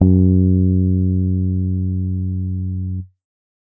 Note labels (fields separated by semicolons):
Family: keyboard; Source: electronic; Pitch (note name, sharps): F#2; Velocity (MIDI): 75; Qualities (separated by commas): dark, distorted